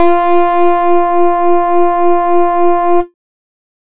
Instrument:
synthesizer bass